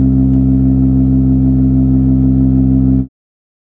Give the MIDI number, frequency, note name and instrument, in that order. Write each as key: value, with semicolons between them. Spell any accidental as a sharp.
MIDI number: 36; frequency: 65.41 Hz; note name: C2; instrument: electronic organ